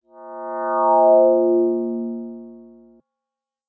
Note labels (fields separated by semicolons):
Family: mallet percussion; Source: electronic; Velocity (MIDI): 75